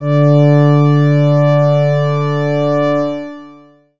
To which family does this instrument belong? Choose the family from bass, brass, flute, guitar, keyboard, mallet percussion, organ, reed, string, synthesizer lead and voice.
organ